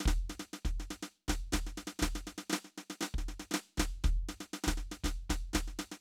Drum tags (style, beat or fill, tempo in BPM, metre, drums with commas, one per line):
march
beat
120 BPM
4/4
snare, kick